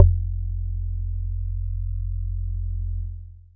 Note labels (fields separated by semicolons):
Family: mallet percussion; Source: acoustic; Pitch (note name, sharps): F1; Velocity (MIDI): 25; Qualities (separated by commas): dark